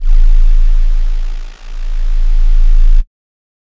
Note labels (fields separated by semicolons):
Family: flute; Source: synthesizer; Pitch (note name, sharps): A0; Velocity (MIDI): 100; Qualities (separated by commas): dark